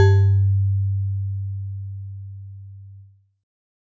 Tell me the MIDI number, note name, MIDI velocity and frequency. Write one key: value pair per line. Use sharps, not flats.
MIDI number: 43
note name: G2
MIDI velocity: 50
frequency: 98 Hz